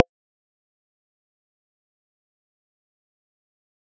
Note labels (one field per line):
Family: mallet percussion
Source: acoustic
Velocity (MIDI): 50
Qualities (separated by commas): fast decay, percussive